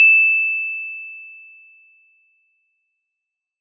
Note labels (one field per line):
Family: mallet percussion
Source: acoustic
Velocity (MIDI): 127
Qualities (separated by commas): bright